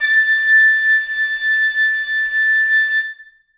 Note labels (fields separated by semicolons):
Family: reed; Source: acoustic; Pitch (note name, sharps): A6; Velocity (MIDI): 127; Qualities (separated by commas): reverb